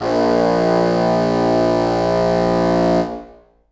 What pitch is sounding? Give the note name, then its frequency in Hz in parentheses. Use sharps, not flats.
A#1 (58.27 Hz)